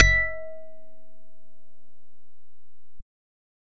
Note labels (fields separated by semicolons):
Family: bass; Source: synthesizer; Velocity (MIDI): 100